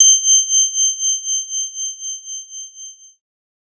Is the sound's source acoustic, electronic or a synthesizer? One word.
electronic